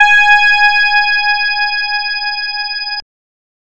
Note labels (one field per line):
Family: bass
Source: synthesizer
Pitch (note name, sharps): G#5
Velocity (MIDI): 50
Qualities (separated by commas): bright, distorted, multiphonic